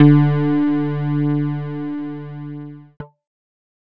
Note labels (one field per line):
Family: keyboard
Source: electronic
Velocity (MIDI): 75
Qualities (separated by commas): distorted